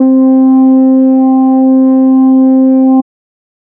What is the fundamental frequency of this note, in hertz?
261.6 Hz